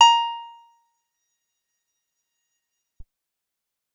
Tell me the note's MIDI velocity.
127